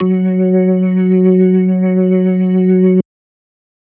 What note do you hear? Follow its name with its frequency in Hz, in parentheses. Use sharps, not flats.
F#3 (185 Hz)